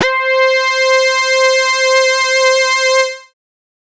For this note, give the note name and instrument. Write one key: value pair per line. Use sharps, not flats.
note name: C5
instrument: synthesizer bass